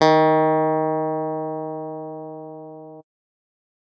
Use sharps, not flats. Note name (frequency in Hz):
D#3 (155.6 Hz)